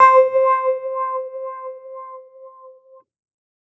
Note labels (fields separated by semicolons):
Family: keyboard; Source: electronic; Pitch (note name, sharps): C5; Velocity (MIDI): 75